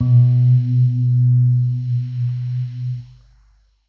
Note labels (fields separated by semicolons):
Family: keyboard; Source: electronic; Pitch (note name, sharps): B2; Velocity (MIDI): 25; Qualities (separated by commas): dark